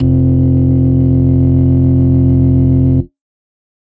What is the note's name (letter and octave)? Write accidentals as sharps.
F1